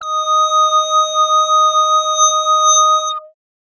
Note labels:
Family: bass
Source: synthesizer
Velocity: 127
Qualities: bright, distorted, non-linear envelope

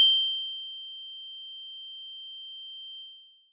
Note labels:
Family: mallet percussion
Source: acoustic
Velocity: 25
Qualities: bright, distorted

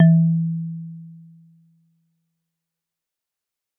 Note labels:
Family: mallet percussion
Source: acoustic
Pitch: E3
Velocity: 75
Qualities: fast decay

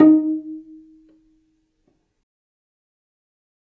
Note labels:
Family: string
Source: acoustic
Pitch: D#4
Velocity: 25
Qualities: fast decay, percussive, reverb

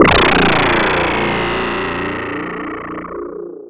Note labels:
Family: mallet percussion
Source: electronic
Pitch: A#0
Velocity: 75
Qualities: bright, distorted, long release, non-linear envelope

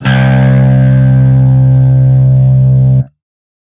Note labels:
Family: guitar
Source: electronic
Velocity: 75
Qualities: bright, distorted

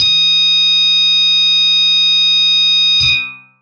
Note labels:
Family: guitar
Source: electronic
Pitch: D#6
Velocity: 50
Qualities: bright, distorted, long release

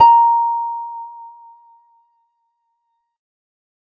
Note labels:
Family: guitar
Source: acoustic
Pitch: A#5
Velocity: 75

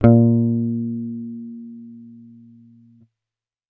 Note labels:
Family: bass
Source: electronic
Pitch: A#2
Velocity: 25

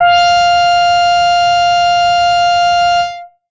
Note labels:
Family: bass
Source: synthesizer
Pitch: F5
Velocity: 127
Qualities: distorted

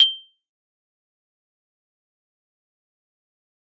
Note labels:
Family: mallet percussion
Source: acoustic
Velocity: 127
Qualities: bright, fast decay, percussive

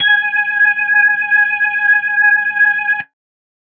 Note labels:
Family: organ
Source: electronic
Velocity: 127

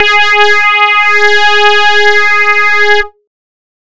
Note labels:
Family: bass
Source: synthesizer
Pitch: G#4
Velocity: 127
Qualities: bright, distorted

